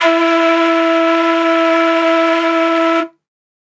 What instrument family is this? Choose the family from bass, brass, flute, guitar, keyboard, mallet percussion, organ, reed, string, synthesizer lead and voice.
flute